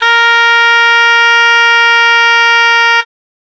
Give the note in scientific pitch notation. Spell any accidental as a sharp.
A#4